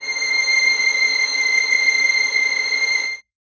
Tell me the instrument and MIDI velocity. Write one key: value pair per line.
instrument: acoustic string instrument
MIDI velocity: 75